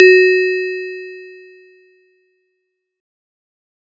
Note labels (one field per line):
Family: mallet percussion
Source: acoustic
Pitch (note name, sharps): F#4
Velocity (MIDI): 75